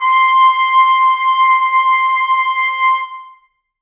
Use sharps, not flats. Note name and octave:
C6